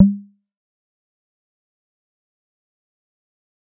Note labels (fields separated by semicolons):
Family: bass; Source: synthesizer; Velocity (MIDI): 50; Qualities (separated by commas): fast decay, percussive